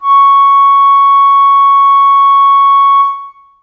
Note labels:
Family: flute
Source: acoustic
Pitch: C#6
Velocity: 75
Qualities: long release, reverb

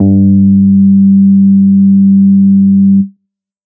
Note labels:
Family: bass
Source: synthesizer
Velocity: 100

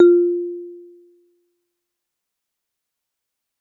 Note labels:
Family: mallet percussion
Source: acoustic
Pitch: F4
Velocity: 100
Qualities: fast decay

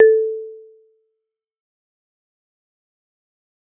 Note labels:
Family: mallet percussion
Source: acoustic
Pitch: A4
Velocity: 50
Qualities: fast decay, percussive

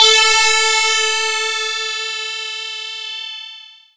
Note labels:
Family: mallet percussion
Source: electronic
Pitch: A4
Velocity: 127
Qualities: bright, distorted, long release, non-linear envelope

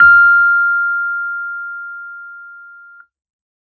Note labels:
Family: keyboard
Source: electronic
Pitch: F6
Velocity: 50

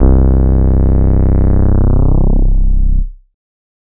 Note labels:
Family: bass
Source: synthesizer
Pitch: C1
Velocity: 50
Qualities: distorted

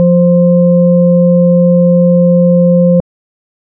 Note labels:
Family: organ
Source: electronic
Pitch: F3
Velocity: 25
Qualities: dark

